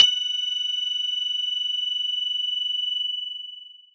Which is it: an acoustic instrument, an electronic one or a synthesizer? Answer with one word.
electronic